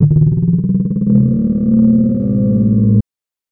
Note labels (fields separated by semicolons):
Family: voice; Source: synthesizer; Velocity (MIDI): 127; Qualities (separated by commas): distorted